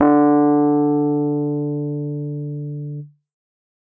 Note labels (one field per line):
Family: keyboard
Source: electronic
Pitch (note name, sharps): D3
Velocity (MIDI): 127